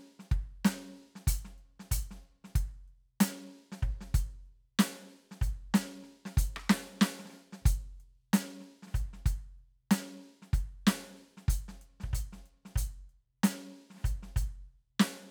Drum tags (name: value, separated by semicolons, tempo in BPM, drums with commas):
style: hip-hop; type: beat; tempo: 94 BPM; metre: 4/4; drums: closed hi-hat, snare, cross-stick, kick